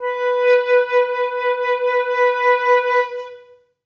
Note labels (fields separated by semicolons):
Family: flute; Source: acoustic; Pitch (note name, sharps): B4; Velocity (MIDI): 50; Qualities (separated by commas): long release, reverb